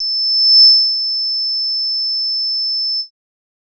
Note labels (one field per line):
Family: bass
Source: synthesizer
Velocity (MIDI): 75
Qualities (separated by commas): bright, distorted